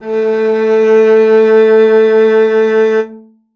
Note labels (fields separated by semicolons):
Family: string; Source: acoustic; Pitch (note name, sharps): A3; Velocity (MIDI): 50; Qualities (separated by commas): reverb